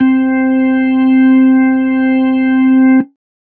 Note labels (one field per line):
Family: organ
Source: electronic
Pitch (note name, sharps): C4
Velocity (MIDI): 100